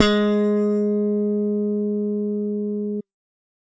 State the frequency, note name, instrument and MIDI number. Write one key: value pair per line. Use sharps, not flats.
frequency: 207.7 Hz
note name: G#3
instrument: electronic bass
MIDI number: 56